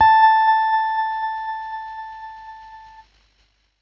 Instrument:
electronic keyboard